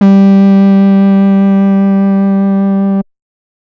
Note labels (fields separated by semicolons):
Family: bass; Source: synthesizer; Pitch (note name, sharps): G3; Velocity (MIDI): 50; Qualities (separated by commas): distorted